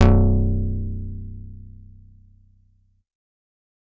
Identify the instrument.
synthesizer bass